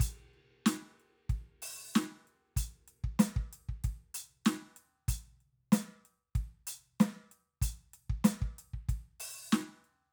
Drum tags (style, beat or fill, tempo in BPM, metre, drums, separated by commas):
funk, beat, 95 BPM, 4/4, closed hi-hat, open hi-hat, hi-hat pedal, snare, kick